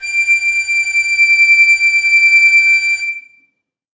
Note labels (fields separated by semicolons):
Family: flute; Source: acoustic; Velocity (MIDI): 50; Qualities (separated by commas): reverb